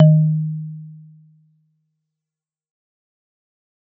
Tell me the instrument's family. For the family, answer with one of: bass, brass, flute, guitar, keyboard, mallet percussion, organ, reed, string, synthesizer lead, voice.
mallet percussion